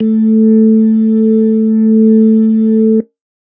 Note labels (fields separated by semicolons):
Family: organ; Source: electronic; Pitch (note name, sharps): A3; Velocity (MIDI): 127; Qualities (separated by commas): dark